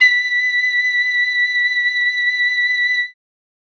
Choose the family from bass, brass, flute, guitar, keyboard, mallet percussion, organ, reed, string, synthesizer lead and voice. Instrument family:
flute